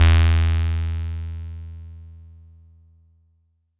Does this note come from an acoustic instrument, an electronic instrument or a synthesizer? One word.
synthesizer